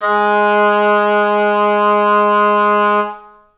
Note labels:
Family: reed; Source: acoustic; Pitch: G#3; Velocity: 100; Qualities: reverb

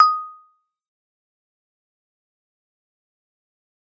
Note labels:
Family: mallet percussion; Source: acoustic; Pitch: D#6; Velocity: 127; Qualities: fast decay, percussive

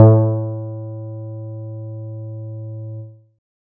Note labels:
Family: guitar; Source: synthesizer; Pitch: A2; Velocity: 100; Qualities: dark

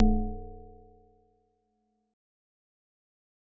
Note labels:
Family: mallet percussion; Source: acoustic; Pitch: A0; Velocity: 127; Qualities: fast decay, percussive

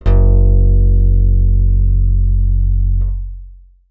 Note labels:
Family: bass; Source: synthesizer; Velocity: 75; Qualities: dark, long release

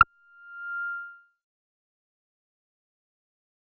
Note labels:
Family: bass; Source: synthesizer; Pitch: F6; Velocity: 50; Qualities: fast decay

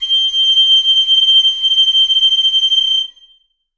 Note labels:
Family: reed; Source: acoustic; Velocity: 100; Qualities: bright, reverb

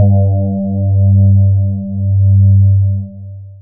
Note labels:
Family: voice; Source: synthesizer; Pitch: G2; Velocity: 100; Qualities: dark, long release

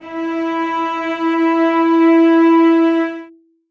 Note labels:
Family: string; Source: acoustic; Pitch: E4; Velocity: 50; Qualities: reverb

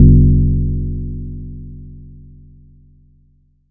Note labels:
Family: mallet percussion; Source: acoustic; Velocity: 25; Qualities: multiphonic

